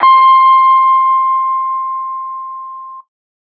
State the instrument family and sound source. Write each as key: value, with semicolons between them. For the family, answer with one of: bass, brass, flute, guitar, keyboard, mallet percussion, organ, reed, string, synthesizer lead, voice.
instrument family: guitar; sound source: electronic